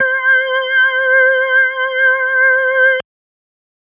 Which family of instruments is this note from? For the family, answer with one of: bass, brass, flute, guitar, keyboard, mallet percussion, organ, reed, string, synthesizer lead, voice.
organ